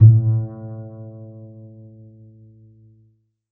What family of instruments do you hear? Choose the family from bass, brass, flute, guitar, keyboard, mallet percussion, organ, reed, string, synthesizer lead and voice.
string